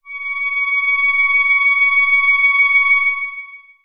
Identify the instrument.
synthesizer lead